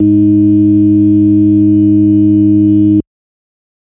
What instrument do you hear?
electronic organ